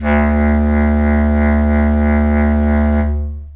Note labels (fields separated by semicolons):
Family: reed; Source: acoustic; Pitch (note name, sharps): D2; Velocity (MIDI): 25; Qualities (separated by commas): long release, reverb